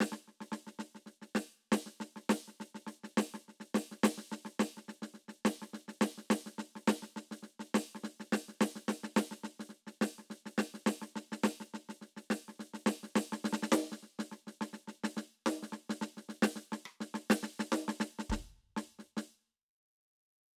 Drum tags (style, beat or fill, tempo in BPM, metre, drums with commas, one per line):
rock
beat
105 BPM
4/4
snare, cross-stick, kick